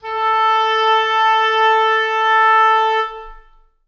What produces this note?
acoustic reed instrument